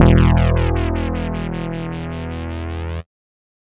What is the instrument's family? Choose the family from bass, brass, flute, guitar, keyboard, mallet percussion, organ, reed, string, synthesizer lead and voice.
bass